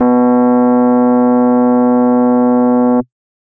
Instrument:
electronic organ